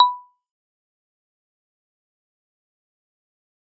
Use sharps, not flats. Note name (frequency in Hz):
B5 (987.8 Hz)